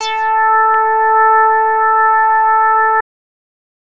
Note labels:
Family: bass; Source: synthesizer; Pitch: A4; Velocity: 100; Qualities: distorted

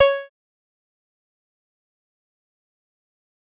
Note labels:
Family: bass; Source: synthesizer; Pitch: C#5; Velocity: 127; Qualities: bright, distorted, fast decay, percussive

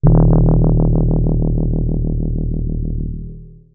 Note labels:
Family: keyboard; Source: electronic; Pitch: D#1; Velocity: 50; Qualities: dark, distorted, long release

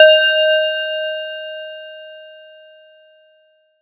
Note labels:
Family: mallet percussion; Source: acoustic; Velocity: 50; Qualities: multiphonic

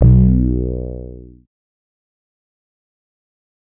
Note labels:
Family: bass; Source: synthesizer; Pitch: B1; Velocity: 127; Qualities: distorted, fast decay

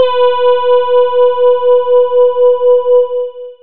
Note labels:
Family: voice; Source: synthesizer; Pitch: B4; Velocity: 25; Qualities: long release

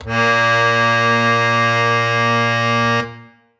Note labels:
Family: reed; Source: acoustic; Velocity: 25

